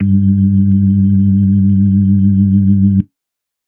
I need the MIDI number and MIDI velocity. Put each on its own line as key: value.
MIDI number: 43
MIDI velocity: 75